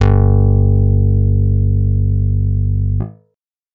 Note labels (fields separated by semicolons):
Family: guitar; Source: electronic; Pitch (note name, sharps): G1; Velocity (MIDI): 50